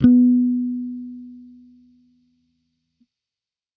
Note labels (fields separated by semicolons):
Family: bass; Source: electronic; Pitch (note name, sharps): B3; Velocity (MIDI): 25